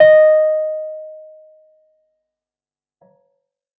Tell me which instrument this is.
electronic keyboard